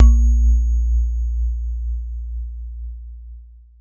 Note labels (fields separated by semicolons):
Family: mallet percussion; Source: acoustic; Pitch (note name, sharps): A#1; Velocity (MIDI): 100; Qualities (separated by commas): long release